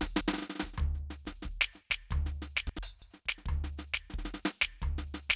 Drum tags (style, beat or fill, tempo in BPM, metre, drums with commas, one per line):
samba
beat
89 BPM
4/4
closed hi-hat, hi-hat pedal, snare, floor tom, kick